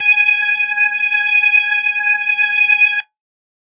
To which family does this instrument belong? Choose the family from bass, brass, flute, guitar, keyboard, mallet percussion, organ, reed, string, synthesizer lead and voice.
organ